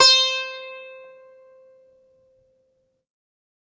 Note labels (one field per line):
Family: guitar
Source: acoustic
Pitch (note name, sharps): C5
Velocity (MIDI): 75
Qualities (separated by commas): bright